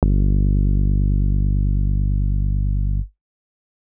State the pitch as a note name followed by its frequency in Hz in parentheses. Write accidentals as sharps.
G1 (49 Hz)